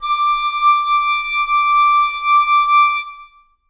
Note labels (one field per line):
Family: reed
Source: acoustic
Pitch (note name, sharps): D6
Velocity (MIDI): 25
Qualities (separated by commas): reverb